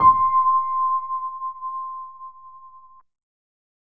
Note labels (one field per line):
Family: keyboard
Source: electronic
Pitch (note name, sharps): C6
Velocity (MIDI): 25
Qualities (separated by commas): reverb